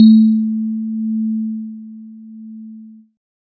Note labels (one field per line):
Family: keyboard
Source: electronic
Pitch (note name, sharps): A3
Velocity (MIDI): 50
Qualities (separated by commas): multiphonic